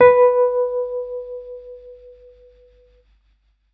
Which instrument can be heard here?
electronic keyboard